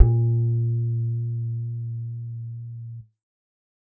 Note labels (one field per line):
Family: bass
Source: synthesizer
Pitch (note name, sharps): A#2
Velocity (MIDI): 25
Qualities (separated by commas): dark, reverb